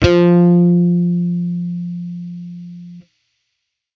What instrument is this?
electronic bass